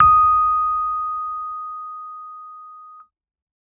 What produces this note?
electronic keyboard